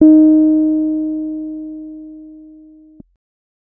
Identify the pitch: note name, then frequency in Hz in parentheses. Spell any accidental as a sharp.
D#4 (311.1 Hz)